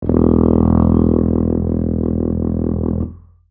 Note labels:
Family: brass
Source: acoustic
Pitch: E1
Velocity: 50

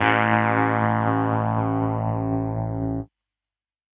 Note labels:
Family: keyboard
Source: electronic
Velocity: 127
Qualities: distorted

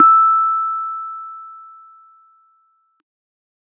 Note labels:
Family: keyboard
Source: electronic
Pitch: E6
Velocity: 25

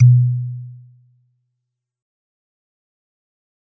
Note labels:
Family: mallet percussion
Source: acoustic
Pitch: B2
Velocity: 75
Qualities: dark, fast decay

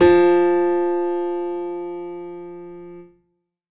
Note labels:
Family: keyboard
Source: acoustic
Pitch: F3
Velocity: 127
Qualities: reverb

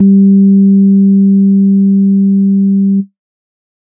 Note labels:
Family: organ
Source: electronic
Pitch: G3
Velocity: 100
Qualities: dark

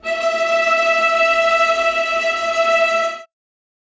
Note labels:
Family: string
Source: acoustic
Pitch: E5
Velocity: 75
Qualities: bright, non-linear envelope, reverb

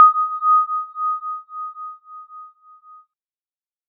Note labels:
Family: keyboard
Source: synthesizer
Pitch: D#6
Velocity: 100

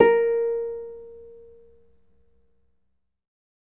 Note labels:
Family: guitar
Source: acoustic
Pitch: A#4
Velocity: 127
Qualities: reverb

